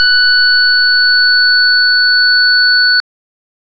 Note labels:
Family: organ; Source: electronic; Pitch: F#6; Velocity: 50; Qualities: bright

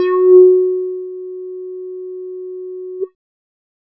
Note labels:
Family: bass; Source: synthesizer; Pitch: F#4; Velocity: 50; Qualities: dark, distorted

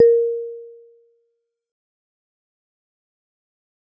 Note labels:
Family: mallet percussion; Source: acoustic; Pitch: A#4; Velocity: 25; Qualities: fast decay

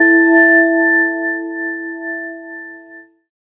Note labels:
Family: keyboard; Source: synthesizer; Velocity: 25

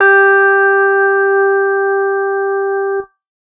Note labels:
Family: guitar; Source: electronic; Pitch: G4; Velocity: 75; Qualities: reverb

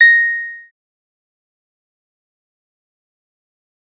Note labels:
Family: bass; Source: synthesizer; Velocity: 100; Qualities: fast decay, percussive

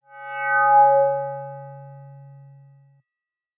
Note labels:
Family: mallet percussion; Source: electronic; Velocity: 75

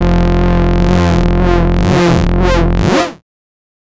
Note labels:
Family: bass; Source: synthesizer; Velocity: 75; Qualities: distorted, non-linear envelope

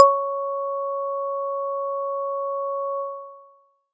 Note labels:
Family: mallet percussion; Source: acoustic; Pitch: C#5; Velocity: 25

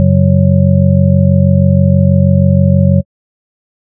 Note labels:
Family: organ; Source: electronic; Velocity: 127; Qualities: dark

